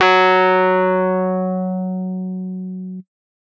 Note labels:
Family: keyboard; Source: electronic; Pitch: F#3; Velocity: 127; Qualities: distorted

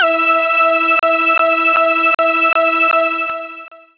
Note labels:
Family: synthesizer lead; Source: synthesizer; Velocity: 100; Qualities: bright, long release

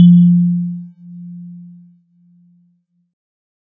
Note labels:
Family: keyboard; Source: synthesizer; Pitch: F3; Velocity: 50

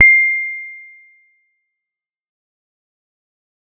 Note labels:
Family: guitar; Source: electronic; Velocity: 100; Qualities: fast decay

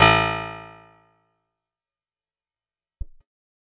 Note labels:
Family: guitar; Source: acoustic; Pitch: A1; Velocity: 127; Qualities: fast decay

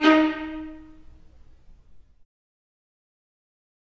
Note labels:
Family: string; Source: acoustic; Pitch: D#4; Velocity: 75; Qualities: fast decay, reverb

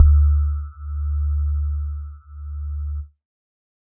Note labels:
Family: synthesizer lead; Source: synthesizer; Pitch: D2; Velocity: 50

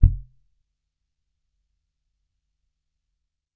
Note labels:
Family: bass; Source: electronic; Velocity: 25; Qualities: percussive

